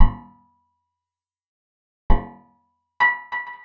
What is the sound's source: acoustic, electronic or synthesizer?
acoustic